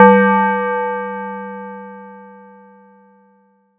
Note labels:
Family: mallet percussion; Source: acoustic; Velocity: 127; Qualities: multiphonic

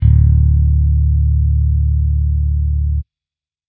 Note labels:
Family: bass; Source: electronic; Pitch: D1; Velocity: 50

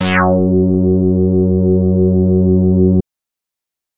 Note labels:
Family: bass; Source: synthesizer; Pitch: F#2; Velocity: 75; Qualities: distorted

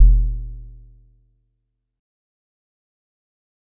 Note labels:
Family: mallet percussion; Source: acoustic; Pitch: F1; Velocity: 25; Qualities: dark, fast decay, percussive

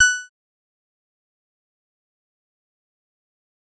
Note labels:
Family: bass; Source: synthesizer; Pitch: F#6; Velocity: 127; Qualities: bright, distorted, fast decay, percussive

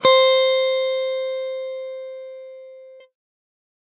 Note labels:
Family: guitar; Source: electronic; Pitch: C5; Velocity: 50; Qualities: distorted

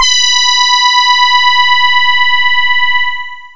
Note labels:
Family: voice; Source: synthesizer; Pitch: B5; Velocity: 100; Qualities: long release

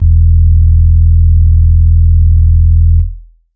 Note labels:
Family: organ; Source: electronic; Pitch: E1; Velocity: 75; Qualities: dark

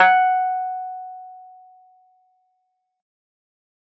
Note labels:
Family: keyboard; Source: electronic; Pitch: F#5; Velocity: 127

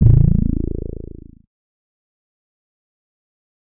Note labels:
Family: bass; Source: synthesizer; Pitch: A0; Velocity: 25; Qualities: distorted, fast decay

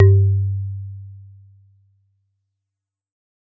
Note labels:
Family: mallet percussion; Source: acoustic; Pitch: G2; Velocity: 100; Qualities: dark, fast decay

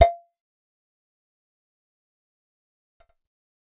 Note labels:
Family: bass; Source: synthesizer; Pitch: F5; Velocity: 127; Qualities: fast decay, percussive

